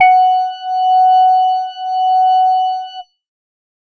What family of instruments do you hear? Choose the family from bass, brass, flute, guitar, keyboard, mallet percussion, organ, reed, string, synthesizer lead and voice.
organ